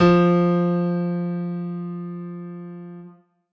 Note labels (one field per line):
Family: keyboard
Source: acoustic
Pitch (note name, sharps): F3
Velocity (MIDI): 127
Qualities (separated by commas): reverb